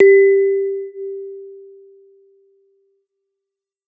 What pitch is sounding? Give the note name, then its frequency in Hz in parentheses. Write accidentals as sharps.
G4 (392 Hz)